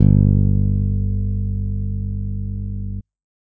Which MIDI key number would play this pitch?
31